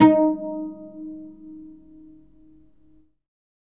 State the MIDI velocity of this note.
75